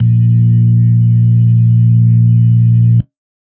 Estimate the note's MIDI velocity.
50